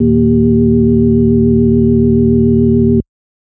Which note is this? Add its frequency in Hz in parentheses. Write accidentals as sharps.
D#2 (77.78 Hz)